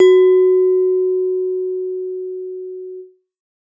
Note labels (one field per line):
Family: mallet percussion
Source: acoustic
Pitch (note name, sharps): F#4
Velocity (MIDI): 127